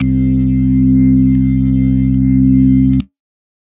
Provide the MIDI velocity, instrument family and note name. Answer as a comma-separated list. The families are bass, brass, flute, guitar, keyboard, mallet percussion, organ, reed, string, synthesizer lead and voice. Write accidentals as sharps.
127, organ, C2